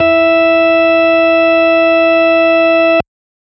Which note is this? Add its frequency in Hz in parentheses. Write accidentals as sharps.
E4 (329.6 Hz)